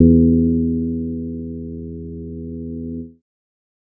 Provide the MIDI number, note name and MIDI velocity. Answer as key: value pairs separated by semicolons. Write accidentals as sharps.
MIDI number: 40; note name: E2; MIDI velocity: 127